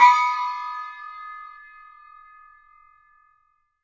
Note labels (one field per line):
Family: mallet percussion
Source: acoustic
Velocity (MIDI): 127